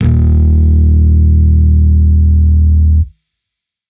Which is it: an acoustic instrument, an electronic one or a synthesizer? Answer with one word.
electronic